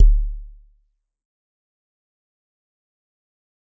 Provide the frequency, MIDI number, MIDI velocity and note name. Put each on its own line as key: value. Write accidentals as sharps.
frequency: 36.71 Hz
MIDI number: 26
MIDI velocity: 50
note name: D1